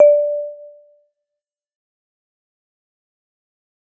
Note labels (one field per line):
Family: mallet percussion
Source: acoustic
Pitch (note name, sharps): D5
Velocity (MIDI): 75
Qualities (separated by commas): fast decay, percussive, reverb